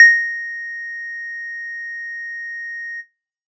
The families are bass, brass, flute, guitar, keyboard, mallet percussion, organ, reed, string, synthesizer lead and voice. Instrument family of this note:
bass